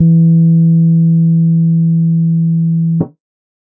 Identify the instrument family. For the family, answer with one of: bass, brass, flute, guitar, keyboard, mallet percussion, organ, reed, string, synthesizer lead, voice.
keyboard